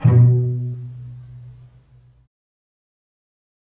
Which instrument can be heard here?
acoustic string instrument